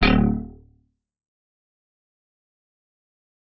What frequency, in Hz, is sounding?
36.71 Hz